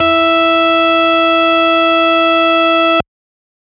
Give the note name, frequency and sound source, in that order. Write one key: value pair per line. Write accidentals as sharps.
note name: E4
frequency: 329.6 Hz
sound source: electronic